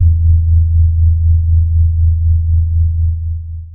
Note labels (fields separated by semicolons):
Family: keyboard; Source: electronic; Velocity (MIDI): 75; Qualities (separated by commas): dark, long release, reverb